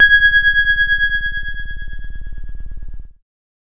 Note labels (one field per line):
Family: keyboard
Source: electronic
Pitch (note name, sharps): G#6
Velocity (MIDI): 75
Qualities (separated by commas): dark